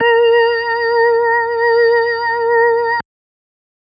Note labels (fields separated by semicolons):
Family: organ; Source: electronic; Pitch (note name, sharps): A#4; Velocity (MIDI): 25